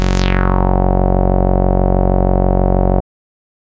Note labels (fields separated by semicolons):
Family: bass; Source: synthesizer; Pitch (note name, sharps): F#1; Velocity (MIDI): 127; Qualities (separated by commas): distorted